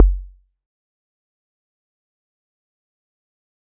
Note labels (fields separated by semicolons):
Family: mallet percussion; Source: acoustic; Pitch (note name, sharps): F#1; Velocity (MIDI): 75; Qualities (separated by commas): fast decay, percussive